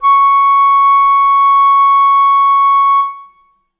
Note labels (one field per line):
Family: flute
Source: acoustic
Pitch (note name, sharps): C#6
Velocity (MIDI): 25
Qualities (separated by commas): reverb